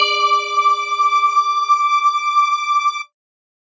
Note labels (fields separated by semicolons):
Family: mallet percussion; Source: electronic; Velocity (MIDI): 25